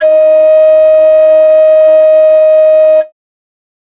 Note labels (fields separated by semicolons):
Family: flute; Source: acoustic; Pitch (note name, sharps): D#5; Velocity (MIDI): 75